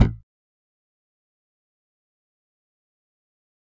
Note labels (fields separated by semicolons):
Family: bass; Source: electronic; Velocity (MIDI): 50; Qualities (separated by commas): fast decay, percussive